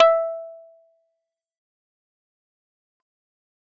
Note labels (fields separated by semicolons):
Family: keyboard; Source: electronic; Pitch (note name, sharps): E5; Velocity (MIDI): 75; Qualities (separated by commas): fast decay, percussive